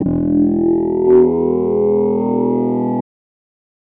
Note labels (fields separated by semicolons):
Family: voice; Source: synthesizer; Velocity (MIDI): 75; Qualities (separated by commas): distorted